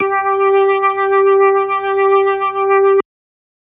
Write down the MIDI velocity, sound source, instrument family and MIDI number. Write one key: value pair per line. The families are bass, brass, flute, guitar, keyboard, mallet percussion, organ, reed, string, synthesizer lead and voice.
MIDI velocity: 100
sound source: electronic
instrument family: organ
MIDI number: 67